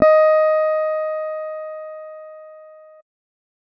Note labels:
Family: keyboard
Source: electronic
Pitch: D#5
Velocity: 25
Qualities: dark

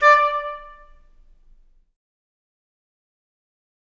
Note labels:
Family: flute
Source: acoustic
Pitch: D5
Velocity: 100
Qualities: fast decay, reverb

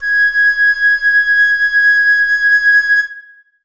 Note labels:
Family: flute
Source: acoustic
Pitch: G#6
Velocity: 127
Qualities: reverb

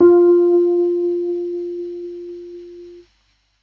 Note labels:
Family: keyboard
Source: electronic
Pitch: F4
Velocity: 50

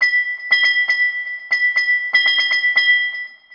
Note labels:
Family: mallet percussion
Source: synthesizer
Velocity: 50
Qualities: long release, multiphonic, tempo-synced

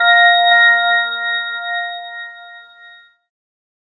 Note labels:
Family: keyboard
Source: synthesizer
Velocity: 100

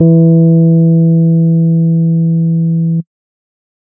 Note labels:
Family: keyboard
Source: electronic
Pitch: E3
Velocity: 75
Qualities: dark

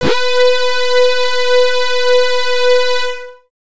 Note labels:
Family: bass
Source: synthesizer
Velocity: 127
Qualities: bright, distorted

